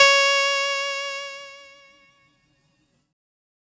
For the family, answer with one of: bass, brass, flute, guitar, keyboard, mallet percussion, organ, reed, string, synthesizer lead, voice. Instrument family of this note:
keyboard